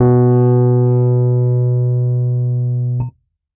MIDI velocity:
75